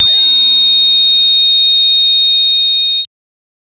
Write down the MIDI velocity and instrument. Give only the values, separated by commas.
100, synthesizer bass